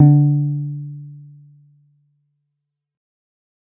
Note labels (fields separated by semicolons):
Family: guitar; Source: synthesizer; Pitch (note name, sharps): D3; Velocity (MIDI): 50; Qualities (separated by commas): dark, fast decay